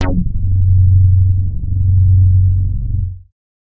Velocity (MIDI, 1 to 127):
75